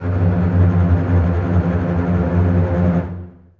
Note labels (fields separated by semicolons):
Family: string; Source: acoustic; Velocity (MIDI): 75; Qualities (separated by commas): non-linear envelope, reverb